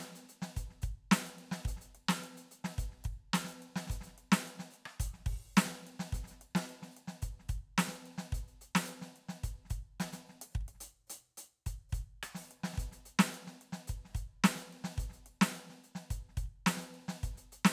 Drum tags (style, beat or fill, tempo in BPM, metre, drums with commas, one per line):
ijexá
beat
108 BPM
4/4
closed hi-hat, open hi-hat, hi-hat pedal, snare, cross-stick, kick